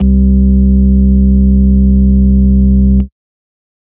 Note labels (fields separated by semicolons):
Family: organ; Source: electronic; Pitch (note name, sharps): C2; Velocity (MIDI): 50; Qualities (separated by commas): dark